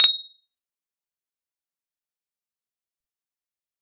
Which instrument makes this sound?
electronic guitar